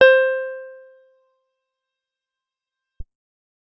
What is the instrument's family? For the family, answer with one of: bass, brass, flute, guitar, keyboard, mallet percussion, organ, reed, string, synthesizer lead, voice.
guitar